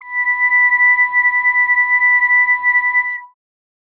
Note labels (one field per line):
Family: bass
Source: synthesizer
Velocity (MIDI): 127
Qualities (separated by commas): bright, distorted, non-linear envelope